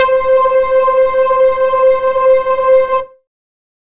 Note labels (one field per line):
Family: bass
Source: synthesizer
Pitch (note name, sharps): C5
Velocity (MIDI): 50